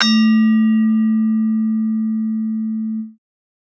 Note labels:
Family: mallet percussion; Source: acoustic; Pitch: A3; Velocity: 75

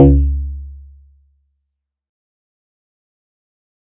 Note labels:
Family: guitar; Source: synthesizer; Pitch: C#2; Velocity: 100; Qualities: dark, fast decay

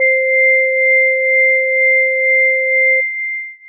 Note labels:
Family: mallet percussion; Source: electronic; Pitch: C5; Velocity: 25; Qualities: long release

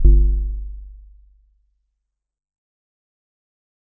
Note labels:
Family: mallet percussion; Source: acoustic; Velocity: 75; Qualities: dark, fast decay, multiphonic

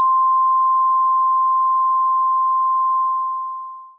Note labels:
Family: synthesizer lead; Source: synthesizer; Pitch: C6; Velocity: 100; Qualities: bright, long release

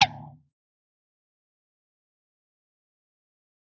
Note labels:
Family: guitar; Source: electronic; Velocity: 25; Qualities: distorted, fast decay, percussive

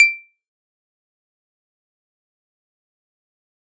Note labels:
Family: keyboard; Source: electronic; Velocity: 127; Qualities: fast decay, percussive

